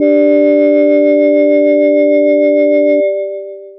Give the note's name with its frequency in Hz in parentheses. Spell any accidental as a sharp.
G2 (98 Hz)